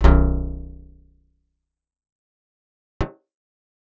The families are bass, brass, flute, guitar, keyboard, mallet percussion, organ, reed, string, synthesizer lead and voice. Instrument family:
guitar